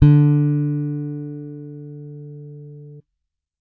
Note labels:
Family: bass; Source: electronic; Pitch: D3; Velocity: 75

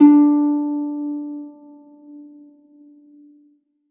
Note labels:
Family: string; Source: acoustic; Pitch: D4; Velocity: 75; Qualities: reverb

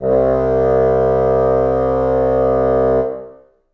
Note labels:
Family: reed; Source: acoustic; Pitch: C2; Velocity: 100; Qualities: reverb

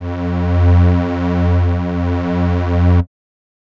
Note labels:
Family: reed; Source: acoustic; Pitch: F2; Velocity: 127

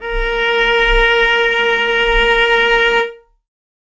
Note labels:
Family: string; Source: acoustic; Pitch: A#4; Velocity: 50; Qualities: reverb

